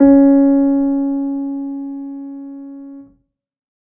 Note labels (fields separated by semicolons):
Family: keyboard; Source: acoustic; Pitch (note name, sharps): C#4; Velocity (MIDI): 25; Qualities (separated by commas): reverb